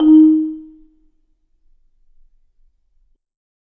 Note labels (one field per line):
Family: mallet percussion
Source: acoustic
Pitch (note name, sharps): D#4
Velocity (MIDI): 50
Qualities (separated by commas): dark, reverb